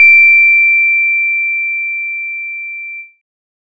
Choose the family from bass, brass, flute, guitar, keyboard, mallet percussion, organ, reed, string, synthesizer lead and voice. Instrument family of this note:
bass